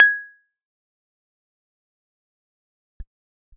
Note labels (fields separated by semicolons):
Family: keyboard; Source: electronic; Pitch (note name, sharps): G#6; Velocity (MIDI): 75; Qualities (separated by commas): fast decay, percussive